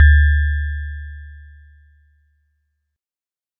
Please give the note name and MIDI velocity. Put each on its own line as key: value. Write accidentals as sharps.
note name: D2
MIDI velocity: 25